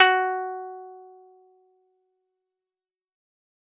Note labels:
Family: guitar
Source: acoustic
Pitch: F#4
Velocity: 75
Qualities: fast decay

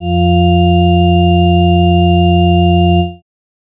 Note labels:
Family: organ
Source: electronic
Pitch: F2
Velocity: 127

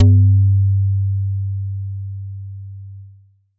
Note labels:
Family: bass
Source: synthesizer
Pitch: G2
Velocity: 100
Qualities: distorted

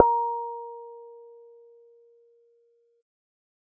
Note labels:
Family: bass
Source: synthesizer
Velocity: 50

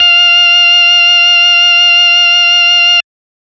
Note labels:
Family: organ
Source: electronic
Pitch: F5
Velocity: 50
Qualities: bright, distorted

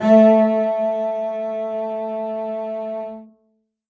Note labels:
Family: string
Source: acoustic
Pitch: A3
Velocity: 127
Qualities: reverb

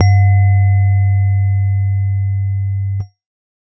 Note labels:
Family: keyboard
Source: electronic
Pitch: G2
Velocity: 100

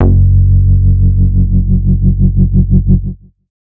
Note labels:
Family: bass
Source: synthesizer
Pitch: F#1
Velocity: 75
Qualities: distorted

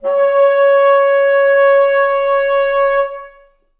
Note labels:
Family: reed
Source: acoustic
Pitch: C#5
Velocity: 100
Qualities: reverb

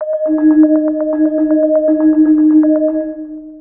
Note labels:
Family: mallet percussion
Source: synthesizer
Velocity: 50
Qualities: dark, long release, multiphonic, percussive, tempo-synced

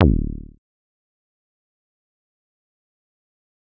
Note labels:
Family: bass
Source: synthesizer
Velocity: 50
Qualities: fast decay, percussive

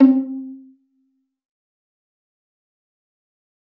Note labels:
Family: string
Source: acoustic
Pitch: C4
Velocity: 50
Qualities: fast decay, percussive, reverb

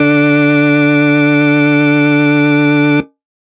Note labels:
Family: organ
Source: electronic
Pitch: D3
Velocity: 25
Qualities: distorted

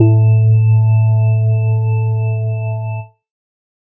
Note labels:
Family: organ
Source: electronic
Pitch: A2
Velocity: 127

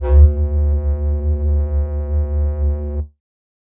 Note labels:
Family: flute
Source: synthesizer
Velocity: 25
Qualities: distorted

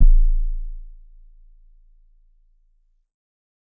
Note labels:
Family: keyboard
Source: electronic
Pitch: A0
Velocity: 100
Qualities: dark

